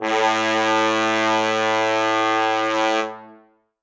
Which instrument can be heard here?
acoustic brass instrument